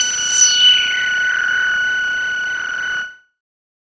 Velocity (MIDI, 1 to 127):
50